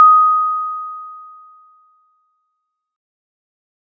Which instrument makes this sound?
acoustic mallet percussion instrument